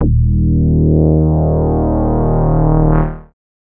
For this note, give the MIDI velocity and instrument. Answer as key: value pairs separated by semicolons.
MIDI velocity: 127; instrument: synthesizer bass